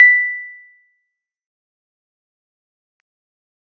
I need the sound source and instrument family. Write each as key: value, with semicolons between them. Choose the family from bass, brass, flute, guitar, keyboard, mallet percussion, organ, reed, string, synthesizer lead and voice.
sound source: electronic; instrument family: keyboard